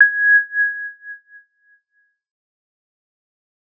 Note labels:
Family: bass; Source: synthesizer; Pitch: G#6; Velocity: 25; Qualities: fast decay

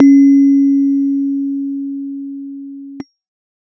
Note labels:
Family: keyboard; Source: electronic; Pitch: C#4; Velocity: 25

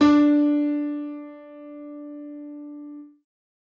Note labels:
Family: keyboard; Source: acoustic; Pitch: D4; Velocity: 127

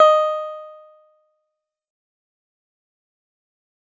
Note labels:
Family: guitar; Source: synthesizer; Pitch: D#5; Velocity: 75; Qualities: fast decay

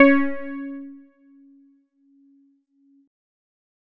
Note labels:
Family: keyboard; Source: electronic; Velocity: 127

